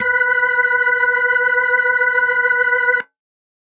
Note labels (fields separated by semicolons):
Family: organ; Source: electronic; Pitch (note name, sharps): B4; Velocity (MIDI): 50; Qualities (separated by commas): reverb